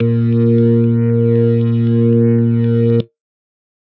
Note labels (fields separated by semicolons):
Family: organ; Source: electronic; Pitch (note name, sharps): A#2; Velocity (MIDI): 25